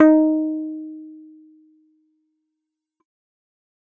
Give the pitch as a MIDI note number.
63